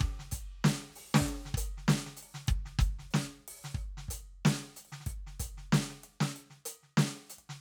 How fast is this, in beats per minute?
95 BPM